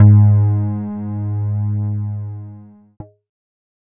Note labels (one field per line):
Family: keyboard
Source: electronic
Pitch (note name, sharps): G#2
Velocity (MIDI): 50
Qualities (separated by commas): dark, distorted